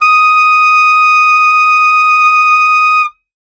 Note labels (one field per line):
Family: reed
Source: acoustic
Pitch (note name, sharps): D#6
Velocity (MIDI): 100